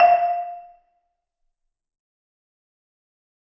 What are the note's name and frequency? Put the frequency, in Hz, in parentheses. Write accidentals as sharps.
F5 (698.5 Hz)